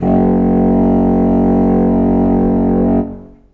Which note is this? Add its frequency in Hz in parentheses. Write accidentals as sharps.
F#1 (46.25 Hz)